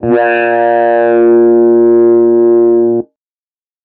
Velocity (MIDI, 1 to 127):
100